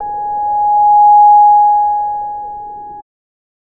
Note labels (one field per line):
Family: bass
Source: synthesizer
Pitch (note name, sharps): G#5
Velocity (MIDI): 100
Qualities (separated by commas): distorted